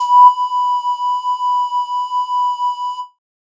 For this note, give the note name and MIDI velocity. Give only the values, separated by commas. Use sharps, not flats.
B5, 50